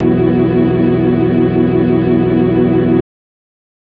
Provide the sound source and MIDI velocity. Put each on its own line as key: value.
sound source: electronic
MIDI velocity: 127